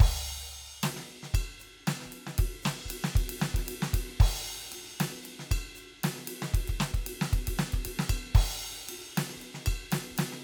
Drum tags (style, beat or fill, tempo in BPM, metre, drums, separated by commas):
funk, beat, 115 BPM, 4/4, crash, ride, ride bell, hi-hat pedal, snare, cross-stick, kick